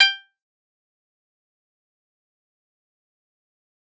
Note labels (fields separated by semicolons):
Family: guitar; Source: acoustic; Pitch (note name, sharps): G5; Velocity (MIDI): 75; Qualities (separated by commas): fast decay, percussive